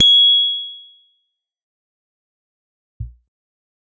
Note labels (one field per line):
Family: guitar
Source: electronic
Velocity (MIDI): 75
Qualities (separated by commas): bright, distorted, fast decay